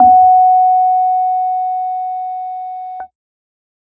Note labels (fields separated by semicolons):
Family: keyboard; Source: electronic; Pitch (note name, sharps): F#5; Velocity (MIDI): 25